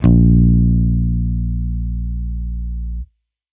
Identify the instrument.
electronic bass